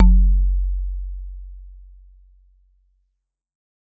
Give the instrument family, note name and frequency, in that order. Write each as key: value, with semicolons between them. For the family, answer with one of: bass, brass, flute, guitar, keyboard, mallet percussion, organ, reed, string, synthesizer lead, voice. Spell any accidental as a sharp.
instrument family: mallet percussion; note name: F#1; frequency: 46.25 Hz